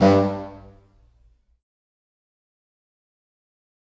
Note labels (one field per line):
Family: reed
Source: acoustic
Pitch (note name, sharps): G2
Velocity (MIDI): 100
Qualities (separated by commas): distorted, fast decay, percussive, reverb